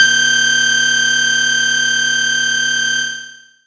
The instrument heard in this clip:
synthesizer bass